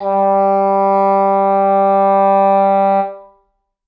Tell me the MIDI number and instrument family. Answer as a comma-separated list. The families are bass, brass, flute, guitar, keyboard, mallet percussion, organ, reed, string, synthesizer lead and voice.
55, reed